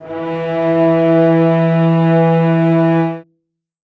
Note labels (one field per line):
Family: string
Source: acoustic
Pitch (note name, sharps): E3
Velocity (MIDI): 25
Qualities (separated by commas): reverb